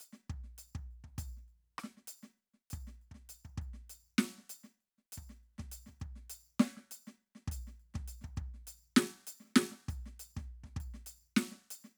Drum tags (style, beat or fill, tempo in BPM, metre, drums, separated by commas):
hip-hop, beat, 100 BPM, 4/4, percussion, snare, cross-stick, kick